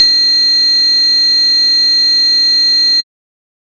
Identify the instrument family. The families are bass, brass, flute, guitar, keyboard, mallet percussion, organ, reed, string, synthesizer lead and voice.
bass